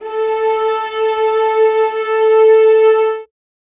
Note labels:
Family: string; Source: acoustic; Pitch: A4; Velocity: 25; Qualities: reverb

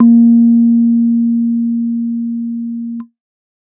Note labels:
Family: keyboard; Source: electronic; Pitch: A#3; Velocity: 25; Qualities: dark

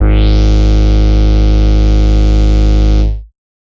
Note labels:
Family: bass; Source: synthesizer; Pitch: G#1; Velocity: 25; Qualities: bright, distorted

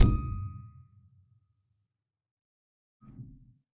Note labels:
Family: keyboard; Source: acoustic; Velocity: 25; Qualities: reverb

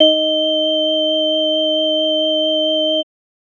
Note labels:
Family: organ; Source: electronic; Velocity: 100; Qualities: multiphonic

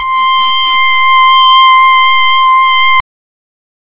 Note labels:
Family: reed; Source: synthesizer; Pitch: C6; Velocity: 127; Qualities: distorted, non-linear envelope

